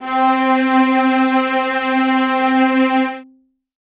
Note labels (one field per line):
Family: string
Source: acoustic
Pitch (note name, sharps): C4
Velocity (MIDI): 100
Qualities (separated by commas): reverb